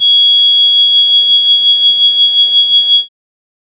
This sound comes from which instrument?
synthesizer keyboard